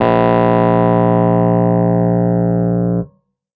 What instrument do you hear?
electronic keyboard